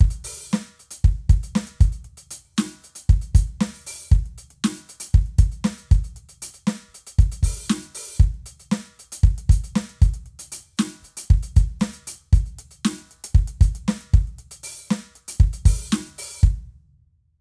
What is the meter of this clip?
4/4